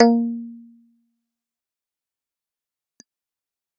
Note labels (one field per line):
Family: keyboard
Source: electronic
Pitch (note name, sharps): A#3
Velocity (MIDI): 100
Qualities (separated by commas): fast decay, percussive